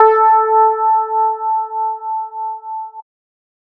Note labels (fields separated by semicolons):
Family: bass; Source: synthesizer; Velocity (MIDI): 50